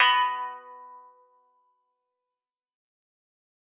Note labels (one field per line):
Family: guitar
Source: acoustic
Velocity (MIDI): 75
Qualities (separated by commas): fast decay